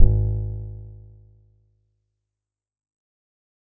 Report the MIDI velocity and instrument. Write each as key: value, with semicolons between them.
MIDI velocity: 50; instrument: acoustic guitar